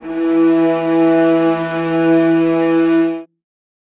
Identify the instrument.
acoustic string instrument